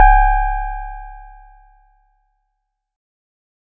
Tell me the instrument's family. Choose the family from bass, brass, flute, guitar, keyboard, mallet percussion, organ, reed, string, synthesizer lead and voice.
mallet percussion